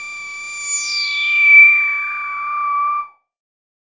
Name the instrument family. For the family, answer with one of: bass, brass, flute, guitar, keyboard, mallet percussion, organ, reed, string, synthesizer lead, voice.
bass